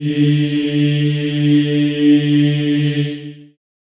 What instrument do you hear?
acoustic voice